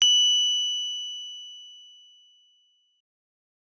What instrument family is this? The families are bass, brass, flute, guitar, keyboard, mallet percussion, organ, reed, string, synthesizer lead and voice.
keyboard